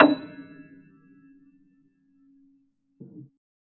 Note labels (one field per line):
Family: keyboard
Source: acoustic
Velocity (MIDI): 25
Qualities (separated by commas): percussive, reverb